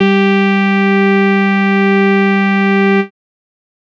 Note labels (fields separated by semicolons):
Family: bass; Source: synthesizer; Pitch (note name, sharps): G3; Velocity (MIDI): 25; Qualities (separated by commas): bright, distorted